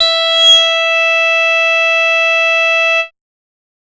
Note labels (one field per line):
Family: bass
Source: synthesizer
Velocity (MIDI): 50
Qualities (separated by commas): bright, distorted, multiphonic